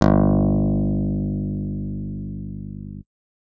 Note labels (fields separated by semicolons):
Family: keyboard; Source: electronic; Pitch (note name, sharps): G1; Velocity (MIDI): 127